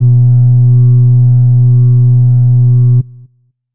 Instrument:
acoustic flute